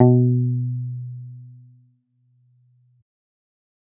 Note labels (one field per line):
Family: bass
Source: synthesizer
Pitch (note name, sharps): B2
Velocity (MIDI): 50